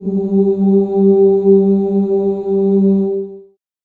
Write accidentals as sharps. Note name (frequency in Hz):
G3 (196 Hz)